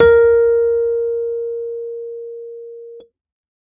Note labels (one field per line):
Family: keyboard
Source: electronic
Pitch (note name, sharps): A#4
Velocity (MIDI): 100